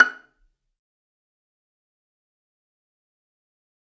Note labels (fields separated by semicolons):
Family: string; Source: acoustic; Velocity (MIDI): 127; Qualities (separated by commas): fast decay, percussive, reverb